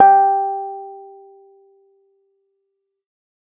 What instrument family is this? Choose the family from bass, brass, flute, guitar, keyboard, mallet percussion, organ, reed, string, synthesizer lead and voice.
keyboard